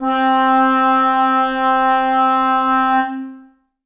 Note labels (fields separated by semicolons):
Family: reed; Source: acoustic; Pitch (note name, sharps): C4; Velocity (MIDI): 75; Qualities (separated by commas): long release, reverb